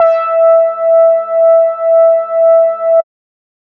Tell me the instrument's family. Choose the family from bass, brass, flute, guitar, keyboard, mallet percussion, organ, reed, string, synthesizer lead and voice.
bass